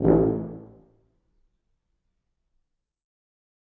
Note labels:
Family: brass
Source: acoustic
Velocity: 100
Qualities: reverb

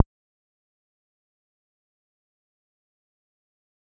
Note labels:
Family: bass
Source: synthesizer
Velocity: 25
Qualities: fast decay, percussive

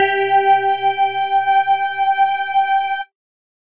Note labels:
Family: mallet percussion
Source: electronic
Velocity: 50

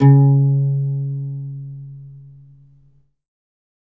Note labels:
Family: guitar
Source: acoustic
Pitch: C#3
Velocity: 75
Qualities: reverb

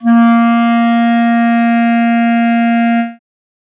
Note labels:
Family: reed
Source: acoustic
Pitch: A#3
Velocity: 127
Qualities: dark

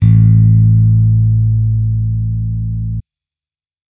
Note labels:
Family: bass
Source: electronic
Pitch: A1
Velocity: 50

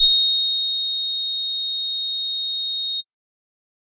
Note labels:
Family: bass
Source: synthesizer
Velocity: 25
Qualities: bright, distorted

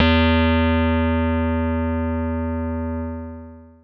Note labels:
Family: keyboard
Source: electronic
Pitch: E2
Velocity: 75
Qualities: distorted, long release

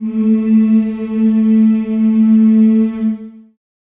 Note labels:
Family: voice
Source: acoustic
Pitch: A3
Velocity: 100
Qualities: dark, long release, reverb

